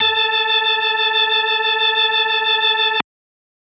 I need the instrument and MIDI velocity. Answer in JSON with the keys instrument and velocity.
{"instrument": "electronic organ", "velocity": 50}